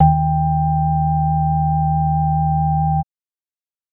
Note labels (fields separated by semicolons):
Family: organ; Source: electronic; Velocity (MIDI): 100; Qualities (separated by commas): multiphonic